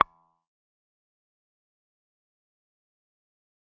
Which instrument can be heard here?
electronic guitar